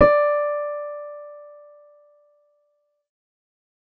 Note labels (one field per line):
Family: keyboard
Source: synthesizer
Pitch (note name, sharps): D5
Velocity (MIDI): 75